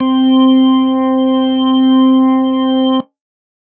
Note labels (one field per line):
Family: organ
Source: electronic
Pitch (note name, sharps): C4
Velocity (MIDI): 75